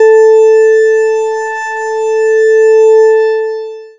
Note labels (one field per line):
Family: bass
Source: synthesizer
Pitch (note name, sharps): A4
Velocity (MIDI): 127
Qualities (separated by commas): bright, distorted, long release